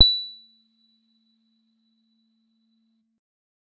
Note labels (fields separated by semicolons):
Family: guitar; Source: electronic; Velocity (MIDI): 25; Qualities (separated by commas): bright, percussive